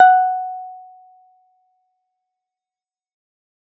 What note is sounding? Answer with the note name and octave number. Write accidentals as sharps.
F#5